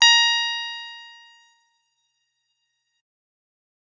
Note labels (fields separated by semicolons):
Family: guitar; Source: electronic; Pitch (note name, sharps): A#5; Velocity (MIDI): 100; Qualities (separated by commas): bright